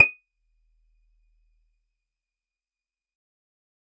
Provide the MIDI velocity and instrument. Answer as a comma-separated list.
127, acoustic guitar